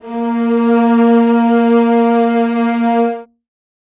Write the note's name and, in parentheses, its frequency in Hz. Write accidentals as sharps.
A#3 (233.1 Hz)